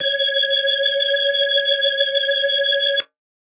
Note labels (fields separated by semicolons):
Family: organ; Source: electronic; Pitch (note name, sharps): C#5; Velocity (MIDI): 75; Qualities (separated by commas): bright